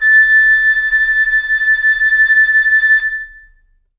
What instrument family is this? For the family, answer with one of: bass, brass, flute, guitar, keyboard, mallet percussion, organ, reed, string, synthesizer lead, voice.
flute